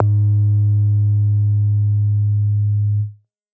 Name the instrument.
synthesizer bass